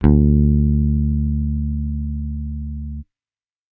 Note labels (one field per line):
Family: bass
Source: electronic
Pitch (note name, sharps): D2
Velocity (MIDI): 50